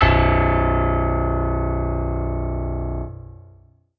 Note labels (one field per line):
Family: organ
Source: electronic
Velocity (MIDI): 127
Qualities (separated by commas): long release, reverb